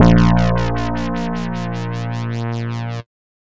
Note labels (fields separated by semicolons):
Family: bass; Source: synthesizer; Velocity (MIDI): 127; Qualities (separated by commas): distorted